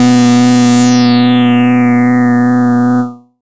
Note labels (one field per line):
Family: bass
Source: synthesizer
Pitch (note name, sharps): B2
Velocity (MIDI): 100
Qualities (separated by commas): bright, distorted, non-linear envelope